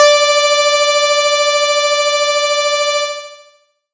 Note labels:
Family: bass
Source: synthesizer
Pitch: D5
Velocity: 50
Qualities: bright, distorted, long release

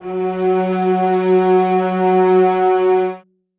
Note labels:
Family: string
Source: acoustic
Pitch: F#3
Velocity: 75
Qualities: reverb

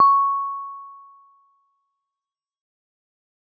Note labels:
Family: mallet percussion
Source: acoustic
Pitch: C#6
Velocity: 127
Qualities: fast decay

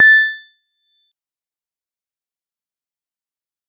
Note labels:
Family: mallet percussion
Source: electronic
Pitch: A6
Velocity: 50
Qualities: fast decay, percussive

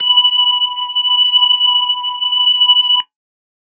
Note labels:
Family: organ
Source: electronic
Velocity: 25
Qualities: distorted

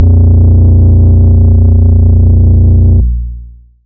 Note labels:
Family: bass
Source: synthesizer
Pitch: A#0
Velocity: 127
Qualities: long release, multiphonic

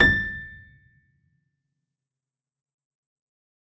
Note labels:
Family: keyboard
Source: acoustic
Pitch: A6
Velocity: 100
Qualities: percussive, reverb

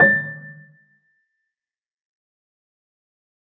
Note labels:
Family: keyboard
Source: acoustic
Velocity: 25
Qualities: fast decay, percussive, reverb

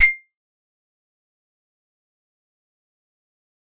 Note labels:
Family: keyboard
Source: acoustic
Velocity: 75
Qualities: fast decay, percussive

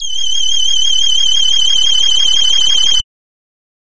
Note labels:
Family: voice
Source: synthesizer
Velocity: 100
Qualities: bright

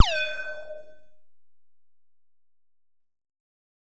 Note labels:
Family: bass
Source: synthesizer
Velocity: 100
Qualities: bright, distorted

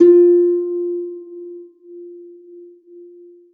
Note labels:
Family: string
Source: acoustic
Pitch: F4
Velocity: 50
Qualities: reverb

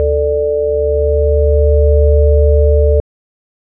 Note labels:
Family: organ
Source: electronic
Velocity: 25

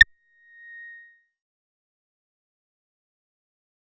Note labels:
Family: bass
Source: synthesizer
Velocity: 127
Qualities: distorted, fast decay, percussive

